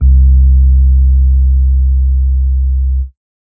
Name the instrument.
electronic keyboard